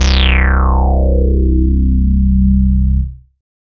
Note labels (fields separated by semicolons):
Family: bass; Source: synthesizer; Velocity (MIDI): 75; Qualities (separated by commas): bright, distorted, non-linear envelope